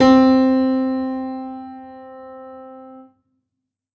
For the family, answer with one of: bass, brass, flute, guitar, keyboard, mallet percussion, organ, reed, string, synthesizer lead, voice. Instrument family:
keyboard